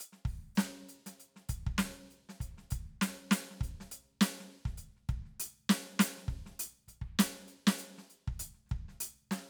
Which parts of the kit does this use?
closed hi-hat, open hi-hat, hi-hat pedal, snare and kick